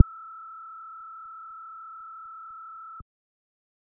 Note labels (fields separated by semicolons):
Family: bass; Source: synthesizer; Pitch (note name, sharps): E6; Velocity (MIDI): 75